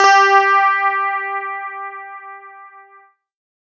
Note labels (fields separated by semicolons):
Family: guitar; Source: electronic; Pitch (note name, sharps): G4; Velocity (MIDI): 127